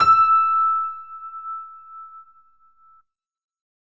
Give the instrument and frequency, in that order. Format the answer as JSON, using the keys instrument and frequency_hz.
{"instrument": "electronic keyboard", "frequency_hz": 1319}